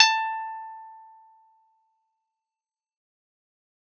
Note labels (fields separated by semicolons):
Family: guitar; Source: acoustic; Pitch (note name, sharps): A5; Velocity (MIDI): 75; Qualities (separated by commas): fast decay, reverb